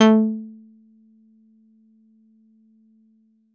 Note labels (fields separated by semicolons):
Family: guitar; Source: synthesizer; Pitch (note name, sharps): A3; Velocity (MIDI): 127; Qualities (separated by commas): percussive